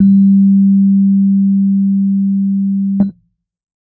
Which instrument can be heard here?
electronic keyboard